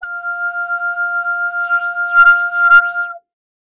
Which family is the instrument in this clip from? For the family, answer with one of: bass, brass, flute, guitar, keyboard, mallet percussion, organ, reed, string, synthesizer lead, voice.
bass